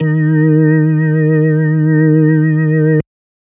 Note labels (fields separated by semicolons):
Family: organ; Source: electronic; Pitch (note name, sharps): D#3; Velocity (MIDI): 127